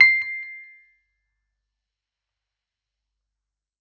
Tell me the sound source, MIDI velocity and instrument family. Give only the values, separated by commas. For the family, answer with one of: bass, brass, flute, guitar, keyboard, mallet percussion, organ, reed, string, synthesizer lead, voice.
electronic, 127, keyboard